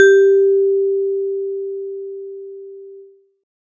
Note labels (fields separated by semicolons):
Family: mallet percussion; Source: acoustic; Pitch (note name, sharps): G4; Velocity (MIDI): 50